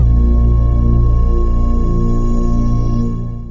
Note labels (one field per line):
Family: synthesizer lead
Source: synthesizer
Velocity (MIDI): 127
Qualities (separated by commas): long release